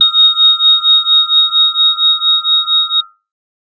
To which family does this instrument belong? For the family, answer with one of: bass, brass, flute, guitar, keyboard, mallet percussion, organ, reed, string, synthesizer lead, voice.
organ